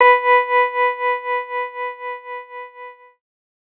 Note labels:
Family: keyboard; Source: electronic; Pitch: B4; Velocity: 25

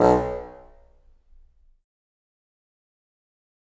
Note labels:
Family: reed; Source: acoustic; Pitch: B1; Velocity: 127; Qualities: fast decay, percussive, reverb

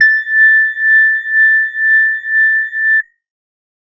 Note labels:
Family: organ; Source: electronic; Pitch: A6; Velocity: 50; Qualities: distorted

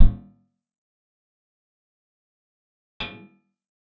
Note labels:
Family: guitar; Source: acoustic; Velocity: 127; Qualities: percussive, reverb

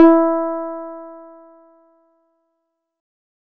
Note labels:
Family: keyboard; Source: electronic; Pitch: E4; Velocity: 127

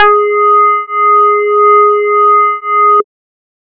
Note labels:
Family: bass; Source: synthesizer; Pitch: G#4; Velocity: 127

